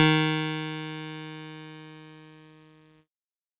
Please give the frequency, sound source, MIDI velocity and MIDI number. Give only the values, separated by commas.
155.6 Hz, electronic, 127, 51